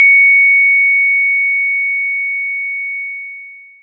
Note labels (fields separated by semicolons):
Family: mallet percussion; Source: acoustic; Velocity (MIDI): 25; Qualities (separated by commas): bright, distorted, long release